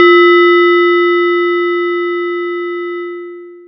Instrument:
acoustic mallet percussion instrument